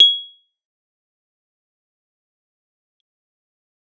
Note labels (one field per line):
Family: keyboard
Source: electronic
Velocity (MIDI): 127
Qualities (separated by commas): bright, fast decay, percussive